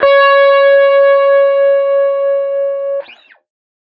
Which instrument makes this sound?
electronic guitar